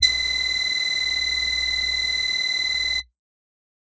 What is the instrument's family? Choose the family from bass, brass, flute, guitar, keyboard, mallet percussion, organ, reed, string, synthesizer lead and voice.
voice